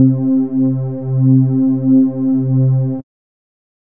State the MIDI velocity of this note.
127